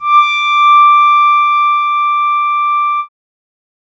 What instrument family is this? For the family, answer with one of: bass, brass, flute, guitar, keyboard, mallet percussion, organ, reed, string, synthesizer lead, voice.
keyboard